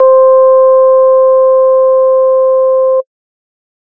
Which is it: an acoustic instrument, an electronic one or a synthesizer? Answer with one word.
electronic